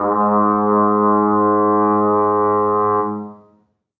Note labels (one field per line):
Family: brass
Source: acoustic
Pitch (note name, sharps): G#2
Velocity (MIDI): 50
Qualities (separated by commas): reverb